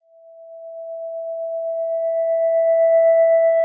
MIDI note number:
76